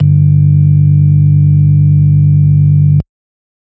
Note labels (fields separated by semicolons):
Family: organ; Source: electronic; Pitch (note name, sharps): G1; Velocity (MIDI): 25; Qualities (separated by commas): dark